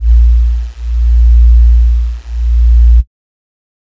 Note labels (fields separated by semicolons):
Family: flute; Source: synthesizer; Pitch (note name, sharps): A#1; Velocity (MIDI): 100; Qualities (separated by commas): dark